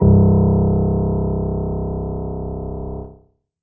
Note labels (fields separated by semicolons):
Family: keyboard; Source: acoustic; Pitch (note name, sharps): C1; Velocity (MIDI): 25; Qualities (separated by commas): reverb